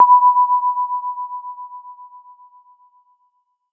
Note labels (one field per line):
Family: keyboard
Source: electronic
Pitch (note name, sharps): B5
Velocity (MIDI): 127